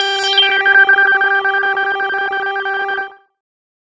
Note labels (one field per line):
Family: bass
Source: synthesizer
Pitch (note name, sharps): G4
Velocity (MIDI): 75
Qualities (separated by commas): distorted, non-linear envelope